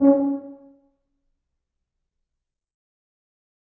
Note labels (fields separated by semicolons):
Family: brass; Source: acoustic; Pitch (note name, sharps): C#4; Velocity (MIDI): 127; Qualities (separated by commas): dark, fast decay, percussive, reverb